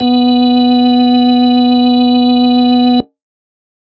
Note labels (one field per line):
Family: organ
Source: electronic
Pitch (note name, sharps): B3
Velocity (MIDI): 127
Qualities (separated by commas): distorted